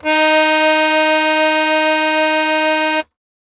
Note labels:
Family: keyboard; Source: acoustic; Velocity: 50; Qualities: bright

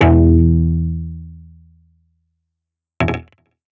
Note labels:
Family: guitar; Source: electronic; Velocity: 100; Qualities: distorted, fast decay

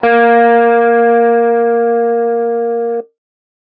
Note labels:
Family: guitar; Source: electronic; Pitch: A#3; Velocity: 75; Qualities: distorted

